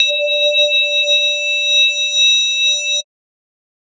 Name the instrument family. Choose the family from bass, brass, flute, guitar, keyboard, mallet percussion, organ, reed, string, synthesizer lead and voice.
mallet percussion